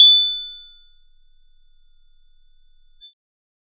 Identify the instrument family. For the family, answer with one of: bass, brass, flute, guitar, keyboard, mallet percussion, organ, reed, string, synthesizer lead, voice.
bass